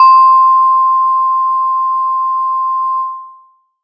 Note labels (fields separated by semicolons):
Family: mallet percussion; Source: acoustic; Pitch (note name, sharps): C6; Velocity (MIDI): 100; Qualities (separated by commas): long release